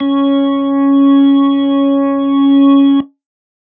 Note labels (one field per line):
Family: organ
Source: electronic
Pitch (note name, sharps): C#4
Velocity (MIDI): 50